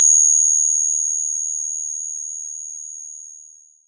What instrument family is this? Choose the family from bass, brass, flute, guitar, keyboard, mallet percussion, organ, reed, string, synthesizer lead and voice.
mallet percussion